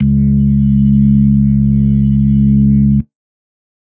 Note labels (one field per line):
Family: organ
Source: electronic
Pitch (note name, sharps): C#2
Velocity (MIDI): 127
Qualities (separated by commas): dark